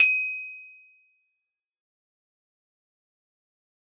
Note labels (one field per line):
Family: guitar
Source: acoustic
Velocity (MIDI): 100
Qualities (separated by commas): bright, fast decay, percussive, reverb